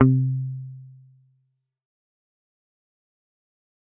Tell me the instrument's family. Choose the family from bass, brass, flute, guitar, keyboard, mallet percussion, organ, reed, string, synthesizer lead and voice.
guitar